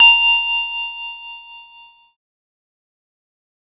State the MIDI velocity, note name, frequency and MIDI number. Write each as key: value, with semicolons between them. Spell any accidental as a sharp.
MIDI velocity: 25; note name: A#5; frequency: 932.3 Hz; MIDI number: 82